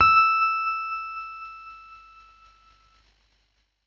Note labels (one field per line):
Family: keyboard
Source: electronic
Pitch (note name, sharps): E6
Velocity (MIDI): 50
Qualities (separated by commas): distorted, tempo-synced